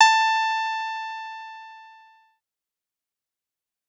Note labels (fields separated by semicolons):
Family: bass; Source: synthesizer; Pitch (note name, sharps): A5; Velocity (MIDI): 25; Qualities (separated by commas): distorted, fast decay